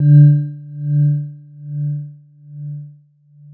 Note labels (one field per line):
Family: mallet percussion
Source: electronic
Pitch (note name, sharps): D3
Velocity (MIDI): 75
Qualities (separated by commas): long release